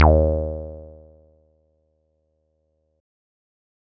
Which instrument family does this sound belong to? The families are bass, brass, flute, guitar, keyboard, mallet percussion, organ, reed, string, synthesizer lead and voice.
bass